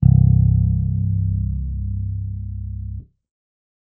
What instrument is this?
electronic bass